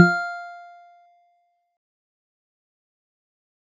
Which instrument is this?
acoustic mallet percussion instrument